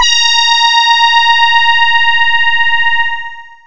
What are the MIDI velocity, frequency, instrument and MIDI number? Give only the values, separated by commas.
100, 932.3 Hz, synthesizer voice, 82